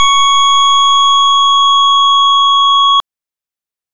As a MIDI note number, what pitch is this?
85